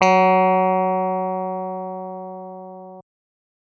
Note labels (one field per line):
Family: keyboard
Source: electronic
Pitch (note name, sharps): F#3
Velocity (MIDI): 100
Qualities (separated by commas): distorted